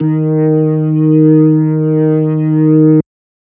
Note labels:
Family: organ; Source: electronic; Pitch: D#3; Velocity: 100; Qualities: distorted

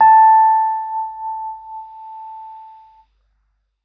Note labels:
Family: keyboard; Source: electronic; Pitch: A5; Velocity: 50

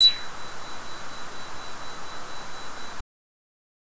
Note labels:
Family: bass; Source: synthesizer; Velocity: 25; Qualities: bright, distorted

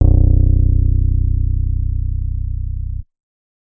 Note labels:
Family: bass; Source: synthesizer; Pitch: B0; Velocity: 100; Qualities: dark, reverb

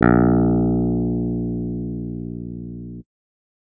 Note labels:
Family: keyboard; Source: electronic; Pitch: A#1; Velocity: 75

